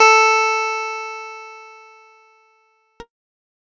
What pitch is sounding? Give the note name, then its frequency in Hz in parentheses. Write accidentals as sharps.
A4 (440 Hz)